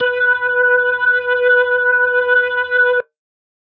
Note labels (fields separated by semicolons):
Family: organ; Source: electronic; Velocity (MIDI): 50